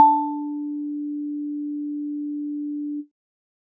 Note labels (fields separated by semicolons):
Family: keyboard; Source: electronic; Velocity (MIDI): 75